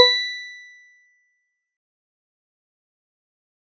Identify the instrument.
acoustic mallet percussion instrument